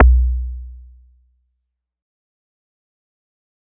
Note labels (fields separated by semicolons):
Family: mallet percussion; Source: acoustic; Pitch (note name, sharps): B1; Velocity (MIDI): 100; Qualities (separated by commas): fast decay